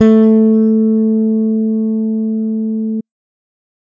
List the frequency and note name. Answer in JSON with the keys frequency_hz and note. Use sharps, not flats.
{"frequency_hz": 220, "note": "A3"}